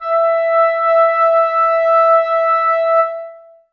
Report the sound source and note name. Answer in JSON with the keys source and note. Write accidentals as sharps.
{"source": "acoustic", "note": "E5"}